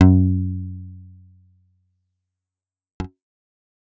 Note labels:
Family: bass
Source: synthesizer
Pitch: F#2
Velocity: 127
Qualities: fast decay

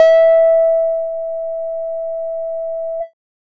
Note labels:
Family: bass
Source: synthesizer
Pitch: E5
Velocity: 100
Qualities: distorted

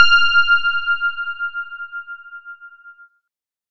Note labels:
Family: keyboard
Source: electronic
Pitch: F6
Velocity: 100

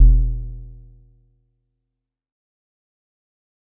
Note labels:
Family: mallet percussion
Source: acoustic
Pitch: F1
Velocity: 50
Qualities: dark, fast decay, percussive

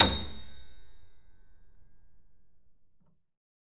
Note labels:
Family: keyboard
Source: acoustic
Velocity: 75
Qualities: reverb

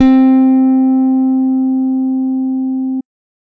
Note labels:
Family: bass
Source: electronic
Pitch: C4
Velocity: 50

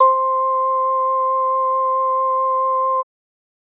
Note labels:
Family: organ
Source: electronic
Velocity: 75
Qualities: multiphonic

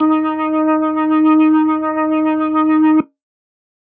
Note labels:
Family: organ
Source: electronic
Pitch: D#4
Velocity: 25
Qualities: distorted

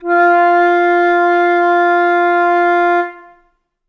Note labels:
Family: flute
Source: acoustic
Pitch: F4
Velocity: 100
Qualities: reverb

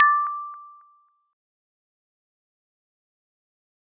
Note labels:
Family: mallet percussion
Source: acoustic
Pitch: D6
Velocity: 50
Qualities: fast decay, percussive

